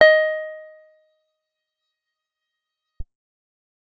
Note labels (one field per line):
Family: guitar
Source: acoustic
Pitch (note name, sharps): D#5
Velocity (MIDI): 50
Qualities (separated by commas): fast decay, percussive